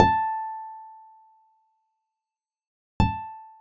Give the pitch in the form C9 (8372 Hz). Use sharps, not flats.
A5 (880 Hz)